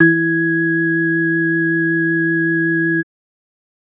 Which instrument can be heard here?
electronic organ